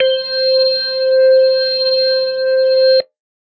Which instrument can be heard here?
electronic organ